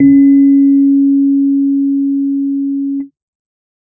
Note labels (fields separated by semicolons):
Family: keyboard; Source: electronic; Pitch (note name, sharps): C#4; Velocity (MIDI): 50; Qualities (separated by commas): dark